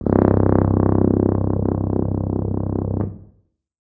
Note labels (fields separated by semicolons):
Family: brass; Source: acoustic; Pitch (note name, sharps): C1; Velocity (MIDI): 75